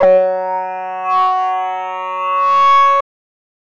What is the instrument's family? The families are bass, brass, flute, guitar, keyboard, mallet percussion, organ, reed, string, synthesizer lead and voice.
voice